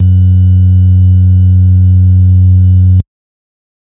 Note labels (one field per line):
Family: organ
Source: electronic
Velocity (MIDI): 127